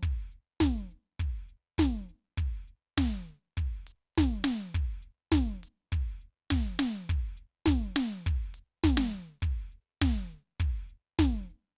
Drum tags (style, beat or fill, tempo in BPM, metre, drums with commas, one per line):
rock
beat
102 BPM
4/4
crash, closed hi-hat, open hi-hat, hi-hat pedal, snare, kick